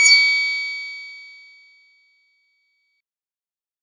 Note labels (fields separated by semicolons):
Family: bass; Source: synthesizer; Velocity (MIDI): 127; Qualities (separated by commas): distorted